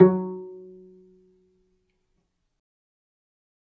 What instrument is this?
acoustic string instrument